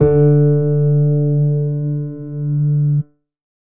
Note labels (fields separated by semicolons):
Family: keyboard; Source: electronic; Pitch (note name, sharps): D3; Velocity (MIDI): 25; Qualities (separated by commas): reverb